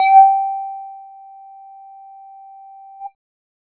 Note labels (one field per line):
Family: bass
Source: synthesizer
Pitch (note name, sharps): G5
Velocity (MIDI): 50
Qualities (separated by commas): distorted